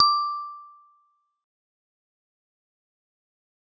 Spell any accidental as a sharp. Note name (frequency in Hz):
D6 (1175 Hz)